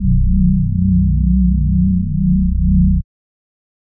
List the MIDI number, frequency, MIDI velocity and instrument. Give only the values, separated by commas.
23, 30.87 Hz, 25, synthesizer voice